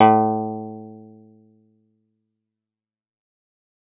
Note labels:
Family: guitar; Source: acoustic; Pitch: A2; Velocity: 75; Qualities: fast decay

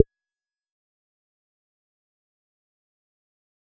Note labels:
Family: bass; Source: synthesizer; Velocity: 25; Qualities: fast decay, percussive

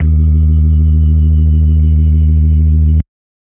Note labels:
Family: organ; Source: electronic; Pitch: D#2; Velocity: 25; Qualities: dark

